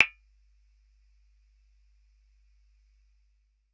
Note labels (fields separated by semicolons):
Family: bass; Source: synthesizer; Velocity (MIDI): 50; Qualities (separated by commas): percussive